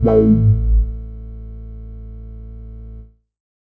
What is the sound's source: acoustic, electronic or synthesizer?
synthesizer